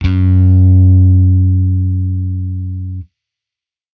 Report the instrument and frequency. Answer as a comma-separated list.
electronic bass, 92.5 Hz